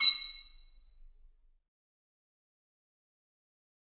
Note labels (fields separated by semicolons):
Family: flute; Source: acoustic; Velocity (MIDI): 50; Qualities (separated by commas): bright, fast decay, percussive, reverb